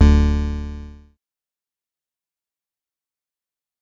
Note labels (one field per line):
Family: bass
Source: synthesizer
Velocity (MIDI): 127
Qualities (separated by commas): bright, distorted, fast decay